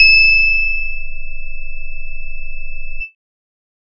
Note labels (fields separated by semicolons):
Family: bass; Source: synthesizer; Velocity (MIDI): 50; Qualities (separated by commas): bright, distorted, multiphonic, tempo-synced